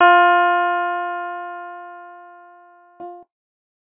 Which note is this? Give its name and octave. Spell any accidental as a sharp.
F4